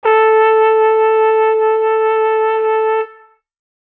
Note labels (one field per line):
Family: brass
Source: acoustic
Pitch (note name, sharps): A4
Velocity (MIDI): 75